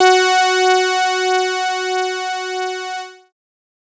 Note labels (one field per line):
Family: bass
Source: synthesizer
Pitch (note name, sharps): F#4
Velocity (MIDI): 100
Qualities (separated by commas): bright, distorted